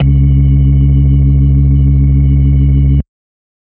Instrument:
electronic organ